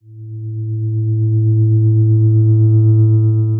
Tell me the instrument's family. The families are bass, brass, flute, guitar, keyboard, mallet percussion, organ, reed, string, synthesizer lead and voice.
guitar